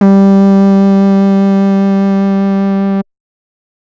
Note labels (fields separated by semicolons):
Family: bass; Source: synthesizer; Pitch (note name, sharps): G3; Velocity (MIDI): 127; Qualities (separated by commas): distorted